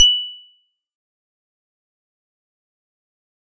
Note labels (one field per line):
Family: mallet percussion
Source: acoustic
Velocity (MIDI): 127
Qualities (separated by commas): bright, fast decay, percussive